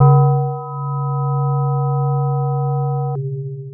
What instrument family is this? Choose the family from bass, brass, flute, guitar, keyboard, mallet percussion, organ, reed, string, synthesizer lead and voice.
mallet percussion